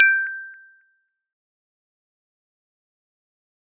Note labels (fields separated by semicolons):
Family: mallet percussion; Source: acoustic; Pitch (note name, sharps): G6; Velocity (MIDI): 127; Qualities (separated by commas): fast decay, percussive